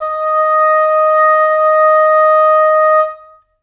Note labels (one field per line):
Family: reed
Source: acoustic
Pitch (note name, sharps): D#5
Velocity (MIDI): 25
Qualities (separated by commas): reverb